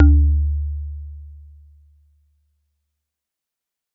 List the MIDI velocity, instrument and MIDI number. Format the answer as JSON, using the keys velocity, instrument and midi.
{"velocity": 75, "instrument": "acoustic mallet percussion instrument", "midi": 38}